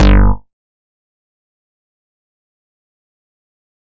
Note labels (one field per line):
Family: bass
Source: synthesizer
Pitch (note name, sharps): G1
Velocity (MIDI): 100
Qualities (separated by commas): fast decay, percussive